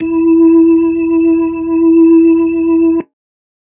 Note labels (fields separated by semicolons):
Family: organ; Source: electronic; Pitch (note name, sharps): E4; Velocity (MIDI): 50